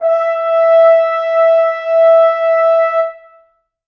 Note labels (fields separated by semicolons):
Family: brass; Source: acoustic; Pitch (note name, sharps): E5; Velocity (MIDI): 75; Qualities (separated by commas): reverb